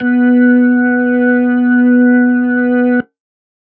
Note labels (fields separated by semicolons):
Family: organ; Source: electronic; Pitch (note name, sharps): B3; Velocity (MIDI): 127